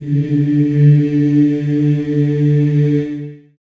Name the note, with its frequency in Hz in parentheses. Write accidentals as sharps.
D3 (146.8 Hz)